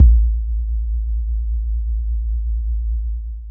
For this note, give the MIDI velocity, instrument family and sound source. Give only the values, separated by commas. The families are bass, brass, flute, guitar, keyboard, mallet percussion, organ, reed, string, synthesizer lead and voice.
127, bass, synthesizer